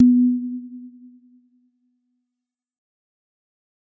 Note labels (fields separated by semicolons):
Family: mallet percussion; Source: acoustic; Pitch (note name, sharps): B3; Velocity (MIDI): 75; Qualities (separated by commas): dark, fast decay